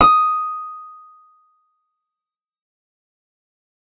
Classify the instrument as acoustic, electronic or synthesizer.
synthesizer